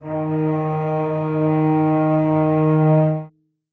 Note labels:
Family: string; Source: acoustic; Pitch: D#3; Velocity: 25; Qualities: reverb

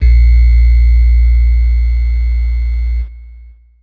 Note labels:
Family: keyboard; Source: electronic; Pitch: A#1; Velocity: 25; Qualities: bright, distorted, long release

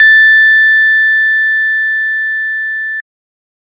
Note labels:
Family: organ; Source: electronic; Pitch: A6; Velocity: 100

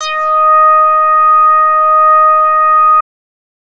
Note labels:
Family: bass; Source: synthesizer; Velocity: 25; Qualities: distorted

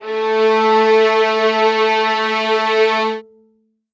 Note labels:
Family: string; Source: acoustic; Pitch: A3; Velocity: 100; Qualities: reverb

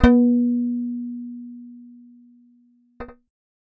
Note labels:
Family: bass; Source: synthesizer; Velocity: 25; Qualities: dark

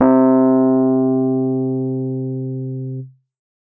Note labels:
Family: keyboard; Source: electronic; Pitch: C3; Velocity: 127

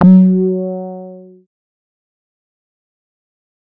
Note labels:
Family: bass; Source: synthesizer; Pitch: F#3; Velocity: 127; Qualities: distorted, fast decay

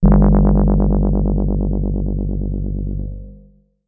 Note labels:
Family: keyboard; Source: electronic; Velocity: 75; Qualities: dark, distorted, long release

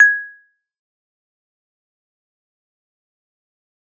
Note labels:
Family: mallet percussion; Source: acoustic; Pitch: G#6; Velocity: 75; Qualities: fast decay, percussive

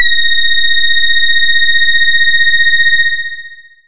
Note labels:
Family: voice; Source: synthesizer; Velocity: 25; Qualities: bright, long release

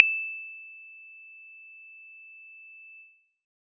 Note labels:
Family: guitar; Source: synthesizer; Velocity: 25

